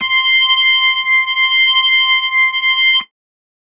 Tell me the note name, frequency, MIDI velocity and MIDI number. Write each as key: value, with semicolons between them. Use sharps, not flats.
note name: C6; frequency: 1047 Hz; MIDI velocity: 50; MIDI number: 84